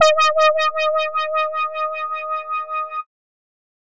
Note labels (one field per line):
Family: bass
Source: synthesizer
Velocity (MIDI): 100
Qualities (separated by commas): distorted